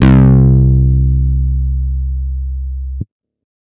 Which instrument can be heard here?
electronic guitar